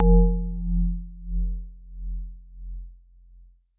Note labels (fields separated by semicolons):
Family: mallet percussion; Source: acoustic; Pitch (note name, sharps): F1; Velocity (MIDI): 75; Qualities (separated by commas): dark, non-linear envelope